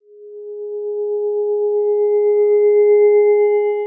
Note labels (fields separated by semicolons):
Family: guitar; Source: electronic; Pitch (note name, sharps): G#4; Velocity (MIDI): 100; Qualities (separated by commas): dark, long release